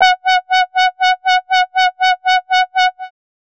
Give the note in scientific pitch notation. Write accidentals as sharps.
F#5